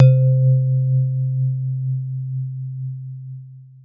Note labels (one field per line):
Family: mallet percussion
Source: acoustic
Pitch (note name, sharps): C3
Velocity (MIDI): 127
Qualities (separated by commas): long release